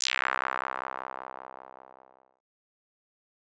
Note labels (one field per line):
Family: bass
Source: synthesizer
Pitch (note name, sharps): C2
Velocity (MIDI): 100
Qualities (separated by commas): bright, distorted, fast decay